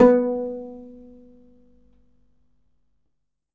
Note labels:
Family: guitar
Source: acoustic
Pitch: B3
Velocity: 50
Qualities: reverb

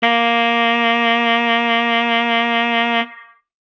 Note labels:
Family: reed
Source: acoustic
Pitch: A#3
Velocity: 127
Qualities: bright

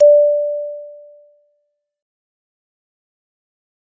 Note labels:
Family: mallet percussion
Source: acoustic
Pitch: D5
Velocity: 100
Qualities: fast decay

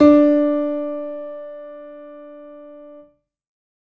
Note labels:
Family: keyboard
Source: acoustic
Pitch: D4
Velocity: 127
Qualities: reverb

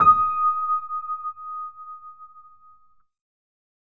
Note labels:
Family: keyboard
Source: electronic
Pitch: D#6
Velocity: 50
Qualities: reverb

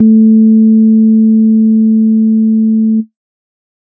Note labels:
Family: organ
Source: electronic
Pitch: A3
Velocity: 100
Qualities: dark

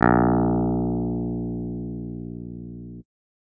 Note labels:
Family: keyboard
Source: electronic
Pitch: A#1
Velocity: 75

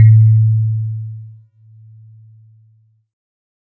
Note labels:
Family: keyboard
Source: synthesizer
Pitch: A2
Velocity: 50

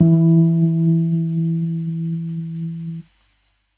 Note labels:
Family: keyboard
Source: electronic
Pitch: E3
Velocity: 50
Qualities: dark

